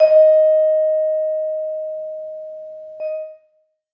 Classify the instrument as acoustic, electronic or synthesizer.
acoustic